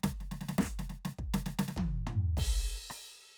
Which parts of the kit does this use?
crash, open hi-hat, snare, cross-stick, high tom, mid tom and kick